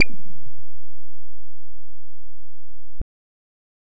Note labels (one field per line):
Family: bass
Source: synthesizer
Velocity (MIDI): 25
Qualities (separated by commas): distorted